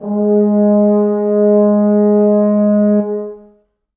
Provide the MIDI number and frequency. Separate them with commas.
56, 207.7 Hz